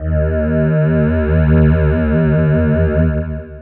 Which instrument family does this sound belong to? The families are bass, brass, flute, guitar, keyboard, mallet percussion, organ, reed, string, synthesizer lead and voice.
voice